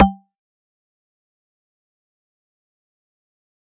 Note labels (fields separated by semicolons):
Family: mallet percussion; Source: acoustic; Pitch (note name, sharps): G3; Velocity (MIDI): 75; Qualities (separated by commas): fast decay, percussive